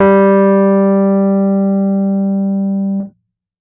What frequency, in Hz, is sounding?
196 Hz